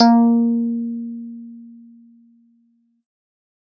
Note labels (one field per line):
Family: keyboard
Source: electronic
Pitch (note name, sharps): A#3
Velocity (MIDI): 50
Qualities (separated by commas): distorted